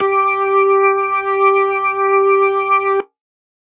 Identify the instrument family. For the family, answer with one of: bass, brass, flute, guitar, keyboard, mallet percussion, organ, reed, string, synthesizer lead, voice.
organ